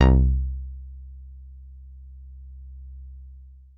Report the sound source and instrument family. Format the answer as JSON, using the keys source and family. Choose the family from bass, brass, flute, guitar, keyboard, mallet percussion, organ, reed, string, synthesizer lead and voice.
{"source": "synthesizer", "family": "guitar"}